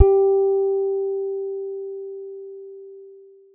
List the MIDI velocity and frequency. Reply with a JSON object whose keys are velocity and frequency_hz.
{"velocity": 127, "frequency_hz": 392}